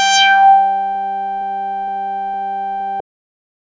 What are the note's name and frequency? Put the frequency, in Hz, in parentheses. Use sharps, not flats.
G5 (784 Hz)